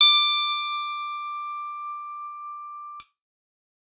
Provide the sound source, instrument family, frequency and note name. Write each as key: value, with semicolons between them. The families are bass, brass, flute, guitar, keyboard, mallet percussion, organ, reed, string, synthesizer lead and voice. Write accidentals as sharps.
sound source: electronic; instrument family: guitar; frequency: 1175 Hz; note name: D6